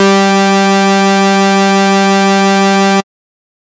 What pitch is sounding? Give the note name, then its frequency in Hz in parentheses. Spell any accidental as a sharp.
G3 (196 Hz)